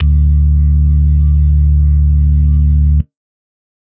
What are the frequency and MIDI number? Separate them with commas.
73.42 Hz, 38